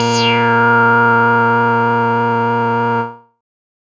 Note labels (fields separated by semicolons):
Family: bass; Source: synthesizer; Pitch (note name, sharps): A#2; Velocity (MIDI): 100; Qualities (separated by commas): bright, distorted, non-linear envelope